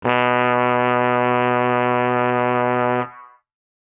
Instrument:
acoustic brass instrument